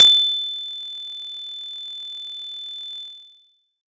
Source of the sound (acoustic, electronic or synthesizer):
acoustic